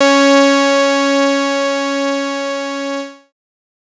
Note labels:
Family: bass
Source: synthesizer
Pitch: C#4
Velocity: 25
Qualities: bright, distorted

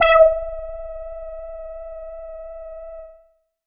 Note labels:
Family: bass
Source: synthesizer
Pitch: E5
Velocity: 50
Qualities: distorted, tempo-synced

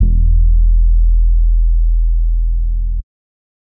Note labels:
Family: bass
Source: synthesizer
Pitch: E1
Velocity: 127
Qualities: dark

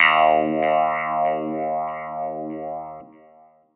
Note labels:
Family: keyboard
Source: electronic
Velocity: 127

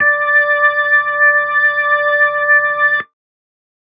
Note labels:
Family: organ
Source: electronic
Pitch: D5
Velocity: 100

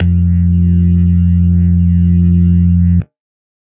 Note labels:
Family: organ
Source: electronic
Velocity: 100

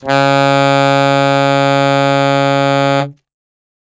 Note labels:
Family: reed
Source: acoustic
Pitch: C#3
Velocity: 75

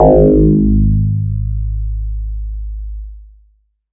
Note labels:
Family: bass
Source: synthesizer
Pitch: G#1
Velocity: 100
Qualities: distorted

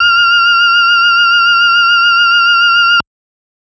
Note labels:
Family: organ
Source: electronic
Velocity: 100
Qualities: bright, multiphonic

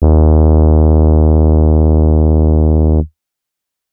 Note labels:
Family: keyboard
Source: electronic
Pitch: D#2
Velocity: 100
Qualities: dark

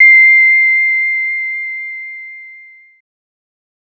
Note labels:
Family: bass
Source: synthesizer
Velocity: 75

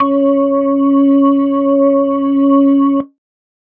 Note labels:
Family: organ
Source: electronic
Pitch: C#4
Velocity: 50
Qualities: dark

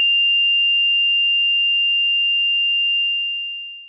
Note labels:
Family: synthesizer lead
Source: synthesizer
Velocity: 75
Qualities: bright, long release

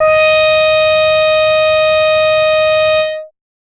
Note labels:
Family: bass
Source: synthesizer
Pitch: D#5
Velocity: 75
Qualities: bright, distorted

